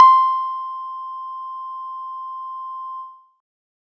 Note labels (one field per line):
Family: guitar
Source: synthesizer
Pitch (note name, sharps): C6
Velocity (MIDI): 75